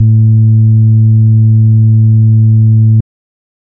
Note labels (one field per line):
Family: organ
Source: electronic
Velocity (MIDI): 127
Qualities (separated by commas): bright, distorted